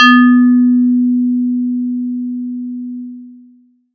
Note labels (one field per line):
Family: mallet percussion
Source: electronic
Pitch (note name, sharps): B3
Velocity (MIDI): 75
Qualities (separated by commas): long release, multiphonic